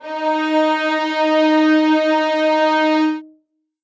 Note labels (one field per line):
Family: string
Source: acoustic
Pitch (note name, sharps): D#4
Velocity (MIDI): 100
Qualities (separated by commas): reverb